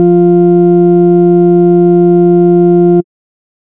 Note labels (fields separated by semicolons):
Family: bass; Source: synthesizer; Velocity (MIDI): 50; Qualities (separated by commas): distorted